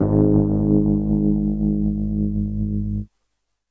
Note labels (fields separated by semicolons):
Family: keyboard; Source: electronic; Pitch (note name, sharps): G#1; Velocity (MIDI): 75